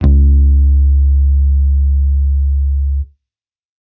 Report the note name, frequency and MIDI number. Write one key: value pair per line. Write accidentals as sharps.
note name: C#2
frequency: 69.3 Hz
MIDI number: 37